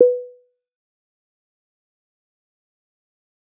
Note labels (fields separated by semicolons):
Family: bass; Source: synthesizer; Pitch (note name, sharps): B4; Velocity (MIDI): 25; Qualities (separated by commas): dark, fast decay, percussive